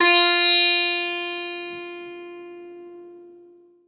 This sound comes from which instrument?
acoustic guitar